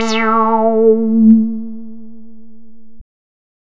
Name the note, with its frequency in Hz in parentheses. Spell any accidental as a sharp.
A3 (220 Hz)